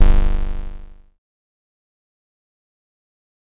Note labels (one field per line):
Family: bass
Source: synthesizer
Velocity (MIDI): 100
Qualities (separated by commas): bright, distorted, fast decay